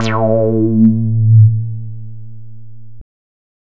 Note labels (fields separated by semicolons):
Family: bass; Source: synthesizer; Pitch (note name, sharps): A2; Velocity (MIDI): 75; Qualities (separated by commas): distorted